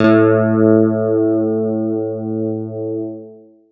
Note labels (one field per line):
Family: guitar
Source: electronic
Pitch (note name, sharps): A2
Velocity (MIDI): 75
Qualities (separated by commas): long release